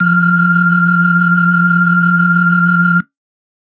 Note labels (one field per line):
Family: organ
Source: electronic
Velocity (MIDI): 75